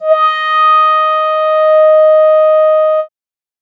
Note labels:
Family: keyboard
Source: synthesizer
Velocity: 50

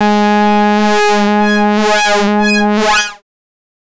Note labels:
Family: bass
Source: synthesizer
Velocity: 100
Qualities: distorted, non-linear envelope

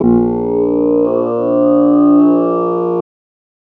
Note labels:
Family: voice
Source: synthesizer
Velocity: 25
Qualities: distorted

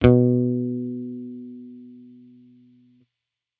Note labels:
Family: bass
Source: electronic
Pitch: B2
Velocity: 25

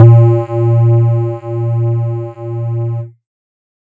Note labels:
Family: synthesizer lead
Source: synthesizer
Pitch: A#2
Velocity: 127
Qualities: distorted

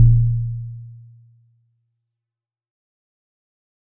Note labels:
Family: mallet percussion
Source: acoustic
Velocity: 100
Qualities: fast decay

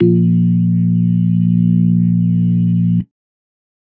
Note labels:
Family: organ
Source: electronic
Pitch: A#1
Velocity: 50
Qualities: dark

